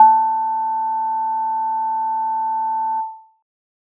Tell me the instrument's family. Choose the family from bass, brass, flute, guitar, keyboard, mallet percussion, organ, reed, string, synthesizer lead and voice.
keyboard